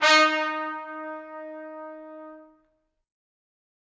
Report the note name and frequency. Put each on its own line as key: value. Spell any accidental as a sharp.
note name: D#4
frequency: 311.1 Hz